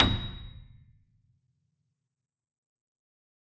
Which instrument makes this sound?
acoustic keyboard